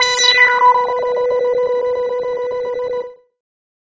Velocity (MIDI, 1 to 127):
50